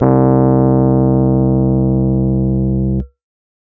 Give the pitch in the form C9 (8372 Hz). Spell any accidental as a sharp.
C2 (65.41 Hz)